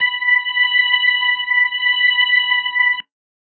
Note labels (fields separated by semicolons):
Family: organ; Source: electronic; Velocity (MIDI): 100